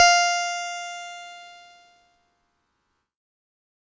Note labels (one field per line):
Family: keyboard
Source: electronic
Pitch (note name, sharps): F5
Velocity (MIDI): 127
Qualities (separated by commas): bright, distorted